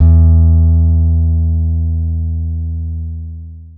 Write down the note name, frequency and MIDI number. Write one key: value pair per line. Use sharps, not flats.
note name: E2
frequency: 82.41 Hz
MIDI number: 40